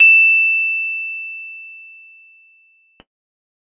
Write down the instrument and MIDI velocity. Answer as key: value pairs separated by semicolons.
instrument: electronic keyboard; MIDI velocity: 25